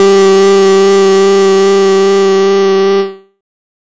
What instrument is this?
synthesizer bass